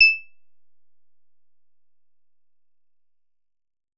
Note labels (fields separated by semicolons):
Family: guitar; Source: synthesizer; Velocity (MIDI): 25; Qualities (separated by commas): bright, percussive